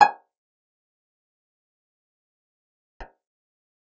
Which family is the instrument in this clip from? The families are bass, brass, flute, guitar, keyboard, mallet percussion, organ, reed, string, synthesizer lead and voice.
guitar